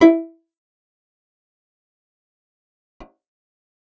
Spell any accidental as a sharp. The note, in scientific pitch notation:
E4